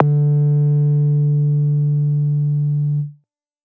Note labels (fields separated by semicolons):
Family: bass; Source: synthesizer; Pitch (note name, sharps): D3; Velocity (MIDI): 100; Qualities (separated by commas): distorted